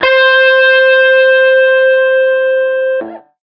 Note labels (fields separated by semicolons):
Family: guitar; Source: electronic; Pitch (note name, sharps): C5; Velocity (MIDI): 127; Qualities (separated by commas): distorted